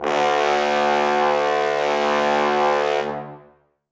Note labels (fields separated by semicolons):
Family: brass; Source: acoustic; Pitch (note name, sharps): D2; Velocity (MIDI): 127; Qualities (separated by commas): bright, reverb